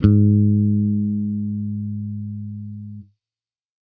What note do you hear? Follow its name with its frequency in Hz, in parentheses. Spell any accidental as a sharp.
G#2 (103.8 Hz)